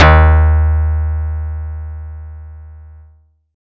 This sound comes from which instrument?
acoustic guitar